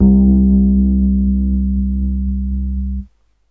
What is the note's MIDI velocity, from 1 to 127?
50